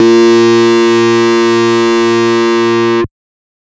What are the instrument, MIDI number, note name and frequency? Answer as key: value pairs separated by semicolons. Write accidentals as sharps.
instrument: synthesizer bass; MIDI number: 46; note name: A#2; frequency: 116.5 Hz